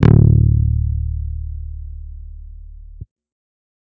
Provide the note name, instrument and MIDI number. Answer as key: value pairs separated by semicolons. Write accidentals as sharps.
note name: D1; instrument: electronic guitar; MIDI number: 26